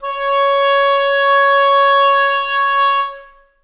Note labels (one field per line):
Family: reed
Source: acoustic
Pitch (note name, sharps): C#5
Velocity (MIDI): 75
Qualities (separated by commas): reverb